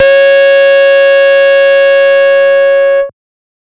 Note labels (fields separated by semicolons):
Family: bass; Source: synthesizer; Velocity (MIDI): 25; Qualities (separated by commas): bright, distorted, multiphonic